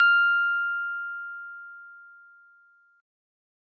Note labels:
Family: keyboard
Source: acoustic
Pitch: F6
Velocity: 100

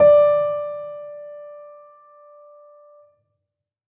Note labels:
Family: keyboard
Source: acoustic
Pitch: D5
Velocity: 75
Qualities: reverb

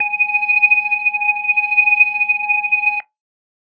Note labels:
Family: organ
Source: electronic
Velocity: 75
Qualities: distorted

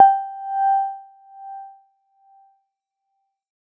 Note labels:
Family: mallet percussion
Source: electronic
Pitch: G5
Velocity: 75

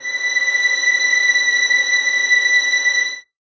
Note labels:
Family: string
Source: acoustic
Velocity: 50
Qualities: reverb

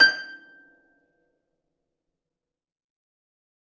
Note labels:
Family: string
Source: acoustic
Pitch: G6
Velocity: 100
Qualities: fast decay, percussive, reverb

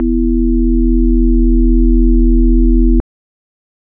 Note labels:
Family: organ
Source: electronic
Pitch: E1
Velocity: 127

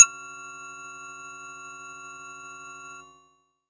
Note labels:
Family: bass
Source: synthesizer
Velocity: 25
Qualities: bright, multiphonic

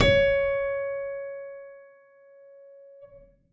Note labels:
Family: keyboard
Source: acoustic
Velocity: 127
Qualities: reverb

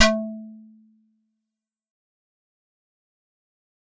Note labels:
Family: keyboard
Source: acoustic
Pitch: A3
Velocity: 127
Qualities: fast decay, percussive

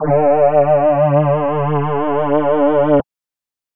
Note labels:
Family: voice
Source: synthesizer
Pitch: D3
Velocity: 127

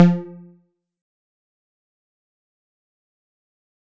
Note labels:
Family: bass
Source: synthesizer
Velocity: 127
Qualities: fast decay, percussive

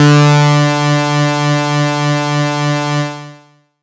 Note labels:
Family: bass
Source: synthesizer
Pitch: D3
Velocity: 75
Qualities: bright, distorted, long release

